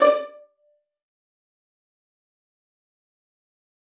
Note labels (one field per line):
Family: string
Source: acoustic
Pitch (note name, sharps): D5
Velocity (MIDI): 50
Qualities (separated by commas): bright, fast decay, percussive, reverb